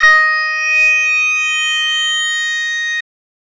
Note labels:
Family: voice; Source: synthesizer; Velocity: 25; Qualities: bright, distorted

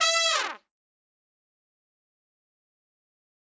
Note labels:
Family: brass; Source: acoustic; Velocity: 127; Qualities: bright, fast decay, reverb

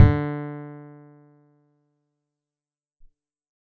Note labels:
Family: guitar; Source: acoustic; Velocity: 75

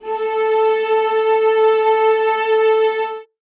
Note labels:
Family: string; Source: acoustic; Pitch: A4; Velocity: 100; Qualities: reverb

